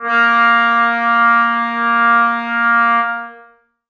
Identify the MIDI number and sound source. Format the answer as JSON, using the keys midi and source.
{"midi": 58, "source": "acoustic"}